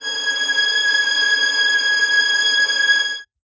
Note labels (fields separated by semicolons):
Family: string; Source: acoustic; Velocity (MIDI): 75; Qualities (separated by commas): reverb